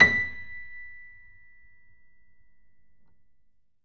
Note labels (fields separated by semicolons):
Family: keyboard; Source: acoustic; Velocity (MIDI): 127; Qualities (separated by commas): reverb